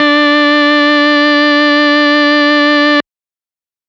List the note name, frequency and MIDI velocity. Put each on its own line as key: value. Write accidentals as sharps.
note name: D4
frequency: 293.7 Hz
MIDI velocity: 100